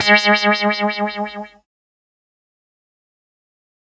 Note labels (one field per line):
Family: keyboard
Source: synthesizer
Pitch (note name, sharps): G#3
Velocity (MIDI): 50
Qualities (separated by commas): distorted, fast decay